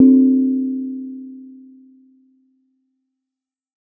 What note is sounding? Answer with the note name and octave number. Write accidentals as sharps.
C4